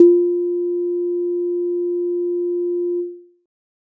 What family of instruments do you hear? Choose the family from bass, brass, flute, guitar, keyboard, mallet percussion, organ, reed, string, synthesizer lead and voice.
keyboard